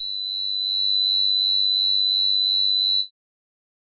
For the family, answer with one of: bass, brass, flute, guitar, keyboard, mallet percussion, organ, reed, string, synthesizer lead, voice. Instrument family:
bass